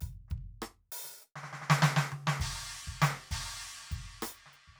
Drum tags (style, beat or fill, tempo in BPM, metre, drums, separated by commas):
funk, beat, 100 BPM, 4/4, crash, closed hi-hat, open hi-hat, hi-hat pedal, snare, cross-stick, high tom, kick